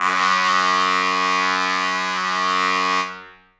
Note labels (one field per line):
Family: brass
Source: acoustic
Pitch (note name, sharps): F#2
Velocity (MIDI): 127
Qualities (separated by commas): bright, reverb